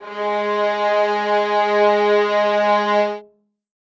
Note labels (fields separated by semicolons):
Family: string; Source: acoustic; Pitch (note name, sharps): G#3; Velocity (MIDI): 50; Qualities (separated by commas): reverb